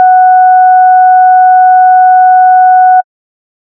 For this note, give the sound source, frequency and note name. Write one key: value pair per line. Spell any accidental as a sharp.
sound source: synthesizer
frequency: 740 Hz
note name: F#5